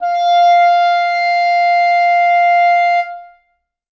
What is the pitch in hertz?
698.5 Hz